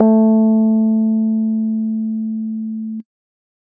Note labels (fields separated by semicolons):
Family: keyboard; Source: electronic; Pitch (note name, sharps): A3; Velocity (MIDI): 50